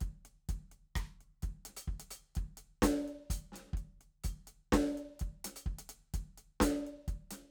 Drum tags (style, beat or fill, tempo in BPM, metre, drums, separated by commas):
slow reggae, beat, 64 BPM, 4/4, closed hi-hat, snare, cross-stick, kick